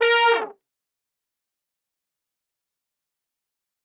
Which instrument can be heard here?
acoustic brass instrument